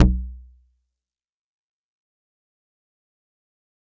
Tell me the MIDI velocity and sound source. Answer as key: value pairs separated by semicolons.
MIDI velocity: 100; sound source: acoustic